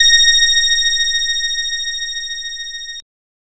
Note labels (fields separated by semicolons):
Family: bass; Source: synthesizer; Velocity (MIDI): 127; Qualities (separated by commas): bright, distorted, multiphonic